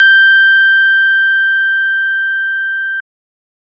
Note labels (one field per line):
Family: organ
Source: electronic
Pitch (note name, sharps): G6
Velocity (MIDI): 100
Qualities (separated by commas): bright